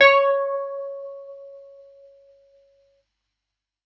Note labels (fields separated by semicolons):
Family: keyboard; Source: electronic; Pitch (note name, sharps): C#5; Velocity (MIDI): 100